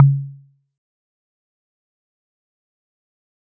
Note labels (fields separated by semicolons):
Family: mallet percussion; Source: acoustic; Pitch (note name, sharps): C#3; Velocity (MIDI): 50; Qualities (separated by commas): fast decay, percussive